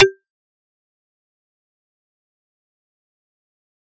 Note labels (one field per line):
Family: mallet percussion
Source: electronic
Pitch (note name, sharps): G4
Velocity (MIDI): 127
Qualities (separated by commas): fast decay, percussive